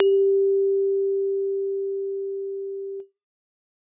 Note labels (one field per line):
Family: keyboard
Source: acoustic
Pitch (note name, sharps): G4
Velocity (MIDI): 50